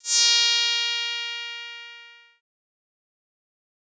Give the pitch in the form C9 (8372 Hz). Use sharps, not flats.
A#4 (466.2 Hz)